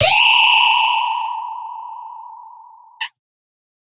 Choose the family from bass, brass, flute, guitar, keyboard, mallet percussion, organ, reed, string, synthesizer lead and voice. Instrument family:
guitar